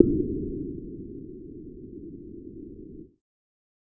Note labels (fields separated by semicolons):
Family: bass; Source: synthesizer; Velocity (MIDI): 50